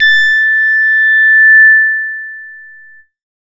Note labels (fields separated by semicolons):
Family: bass; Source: synthesizer; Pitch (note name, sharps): A6; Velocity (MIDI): 100; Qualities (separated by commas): distorted